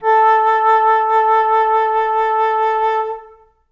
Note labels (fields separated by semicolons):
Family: flute; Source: acoustic; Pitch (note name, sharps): A4; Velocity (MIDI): 75; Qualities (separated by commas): reverb